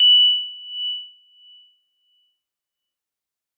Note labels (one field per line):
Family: mallet percussion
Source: acoustic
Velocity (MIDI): 127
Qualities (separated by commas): bright, fast decay, non-linear envelope